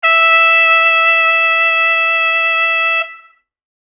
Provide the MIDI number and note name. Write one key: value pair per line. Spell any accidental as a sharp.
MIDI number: 76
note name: E5